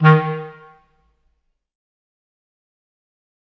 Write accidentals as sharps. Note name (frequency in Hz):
D#3 (155.6 Hz)